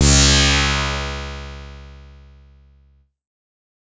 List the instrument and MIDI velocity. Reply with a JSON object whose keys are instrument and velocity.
{"instrument": "synthesizer bass", "velocity": 50}